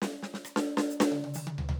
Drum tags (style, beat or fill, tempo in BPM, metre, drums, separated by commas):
Purdie shuffle, fill, 130 BPM, 4/4, hi-hat pedal, snare, cross-stick, high tom, floor tom